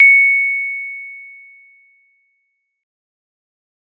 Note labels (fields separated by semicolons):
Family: mallet percussion; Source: acoustic; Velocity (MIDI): 50